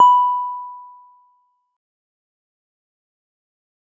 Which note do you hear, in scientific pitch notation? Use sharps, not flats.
B5